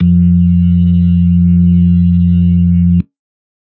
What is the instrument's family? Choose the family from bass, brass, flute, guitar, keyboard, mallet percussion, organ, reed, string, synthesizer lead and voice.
organ